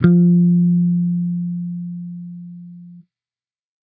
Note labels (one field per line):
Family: bass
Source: electronic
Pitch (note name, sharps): F3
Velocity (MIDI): 50